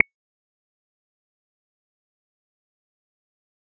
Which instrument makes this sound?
synthesizer bass